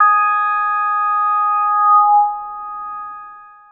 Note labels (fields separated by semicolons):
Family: synthesizer lead; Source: synthesizer; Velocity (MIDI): 50; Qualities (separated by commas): long release